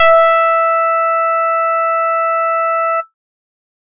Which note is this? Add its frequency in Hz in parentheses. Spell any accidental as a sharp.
E5 (659.3 Hz)